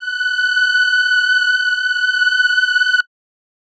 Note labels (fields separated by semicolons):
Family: reed; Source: acoustic; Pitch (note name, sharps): F#6; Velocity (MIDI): 75